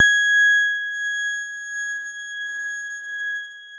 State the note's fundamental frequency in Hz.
1661 Hz